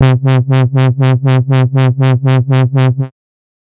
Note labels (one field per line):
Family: bass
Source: synthesizer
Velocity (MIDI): 25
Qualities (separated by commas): bright, distorted, tempo-synced